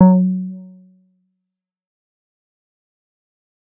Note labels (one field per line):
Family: bass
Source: synthesizer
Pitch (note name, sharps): F#3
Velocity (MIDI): 25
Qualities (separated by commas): dark, fast decay